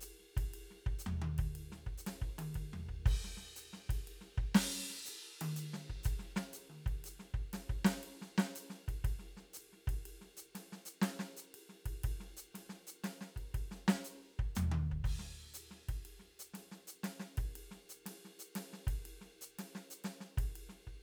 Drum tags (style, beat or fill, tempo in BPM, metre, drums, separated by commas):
jazz, beat, 120 BPM, 3/4, crash, ride, hi-hat pedal, snare, high tom, floor tom, kick